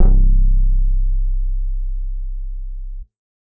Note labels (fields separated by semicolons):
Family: bass; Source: synthesizer; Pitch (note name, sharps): C1; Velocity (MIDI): 127; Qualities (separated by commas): dark, reverb